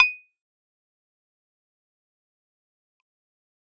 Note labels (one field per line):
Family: keyboard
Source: electronic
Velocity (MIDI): 50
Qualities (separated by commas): fast decay, percussive